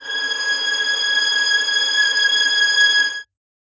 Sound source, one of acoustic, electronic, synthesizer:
acoustic